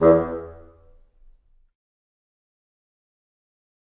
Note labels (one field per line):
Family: reed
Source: acoustic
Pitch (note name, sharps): E2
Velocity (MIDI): 100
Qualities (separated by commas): fast decay, percussive, reverb